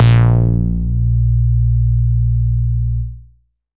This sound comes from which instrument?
synthesizer bass